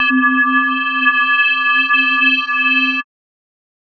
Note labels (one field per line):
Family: mallet percussion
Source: electronic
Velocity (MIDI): 75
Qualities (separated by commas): multiphonic, non-linear envelope